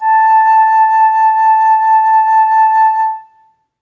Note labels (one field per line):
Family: flute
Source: acoustic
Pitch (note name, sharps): A5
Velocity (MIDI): 50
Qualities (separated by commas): reverb